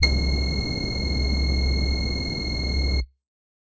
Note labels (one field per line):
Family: voice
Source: synthesizer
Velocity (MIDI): 25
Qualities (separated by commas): multiphonic